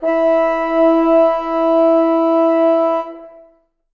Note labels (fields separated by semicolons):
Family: reed; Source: acoustic; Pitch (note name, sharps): E4; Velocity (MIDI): 100; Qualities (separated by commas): long release, reverb